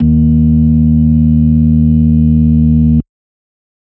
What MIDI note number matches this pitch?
39